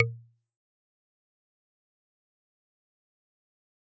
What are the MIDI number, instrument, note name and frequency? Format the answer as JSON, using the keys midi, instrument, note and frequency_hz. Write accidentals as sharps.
{"midi": 46, "instrument": "acoustic mallet percussion instrument", "note": "A#2", "frequency_hz": 116.5}